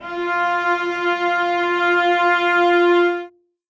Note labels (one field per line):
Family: string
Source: acoustic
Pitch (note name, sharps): F4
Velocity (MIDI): 75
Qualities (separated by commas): reverb